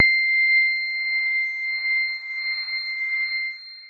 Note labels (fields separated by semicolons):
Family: keyboard; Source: electronic; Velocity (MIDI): 127; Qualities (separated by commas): long release